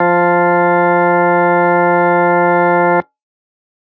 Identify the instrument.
electronic organ